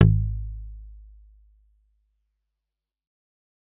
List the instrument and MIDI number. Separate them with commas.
electronic guitar, 32